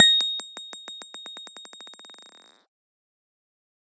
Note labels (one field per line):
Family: guitar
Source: electronic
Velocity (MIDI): 127